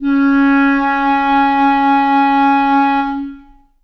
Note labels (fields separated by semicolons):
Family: reed; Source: acoustic; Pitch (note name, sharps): C#4; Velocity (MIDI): 50; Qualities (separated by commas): long release, reverb